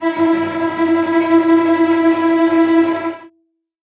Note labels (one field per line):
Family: string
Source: acoustic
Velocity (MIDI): 100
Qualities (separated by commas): bright, non-linear envelope, reverb